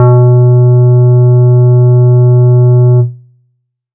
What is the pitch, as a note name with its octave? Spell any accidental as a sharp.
B2